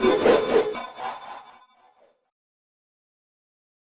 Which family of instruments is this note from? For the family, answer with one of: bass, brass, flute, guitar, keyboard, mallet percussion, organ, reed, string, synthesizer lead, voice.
keyboard